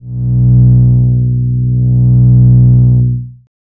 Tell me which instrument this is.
synthesizer bass